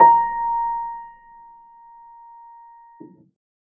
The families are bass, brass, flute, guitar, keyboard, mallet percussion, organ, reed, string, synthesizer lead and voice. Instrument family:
keyboard